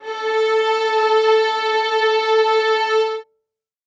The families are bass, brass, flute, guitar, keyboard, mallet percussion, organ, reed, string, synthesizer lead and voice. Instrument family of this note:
string